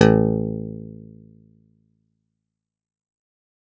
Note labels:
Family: guitar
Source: acoustic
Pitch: A1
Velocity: 50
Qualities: fast decay

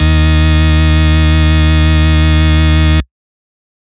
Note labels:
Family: organ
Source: electronic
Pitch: D#2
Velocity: 127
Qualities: distorted

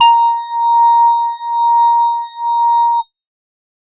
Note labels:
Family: organ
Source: electronic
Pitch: A#5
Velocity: 100

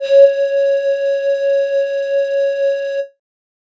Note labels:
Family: flute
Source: synthesizer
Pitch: C#5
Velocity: 50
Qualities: distorted

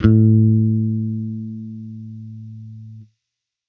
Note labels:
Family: bass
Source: electronic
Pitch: A2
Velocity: 50

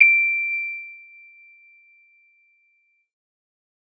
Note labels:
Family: keyboard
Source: electronic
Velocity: 127

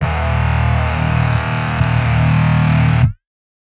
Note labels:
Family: guitar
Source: electronic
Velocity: 100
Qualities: bright, distorted

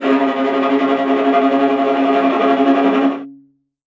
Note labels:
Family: string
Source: acoustic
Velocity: 127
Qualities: non-linear envelope, reverb

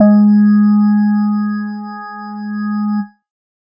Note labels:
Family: organ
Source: electronic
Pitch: G#3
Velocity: 127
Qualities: dark

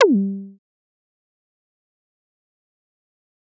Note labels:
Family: bass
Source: synthesizer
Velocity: 75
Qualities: fast decay, percussive

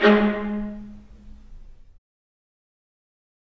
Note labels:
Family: string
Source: acoustic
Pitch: G#3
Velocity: 25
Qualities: fast decay, reverb

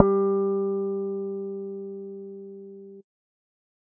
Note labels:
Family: bass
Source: synthesizer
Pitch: G3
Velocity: 100

